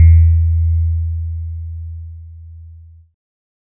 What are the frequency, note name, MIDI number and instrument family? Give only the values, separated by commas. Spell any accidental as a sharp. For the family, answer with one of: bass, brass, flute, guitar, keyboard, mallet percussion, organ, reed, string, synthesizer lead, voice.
82.41 Hz, E2, 40, keyboard